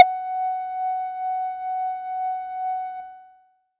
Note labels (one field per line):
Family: bass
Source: synthesizer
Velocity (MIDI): 50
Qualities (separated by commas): multiphonic